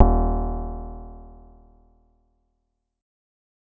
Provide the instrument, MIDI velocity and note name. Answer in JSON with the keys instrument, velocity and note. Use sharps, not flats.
{"instrument": "synthesizer bass", "velocity": 127, "note": "D#1"}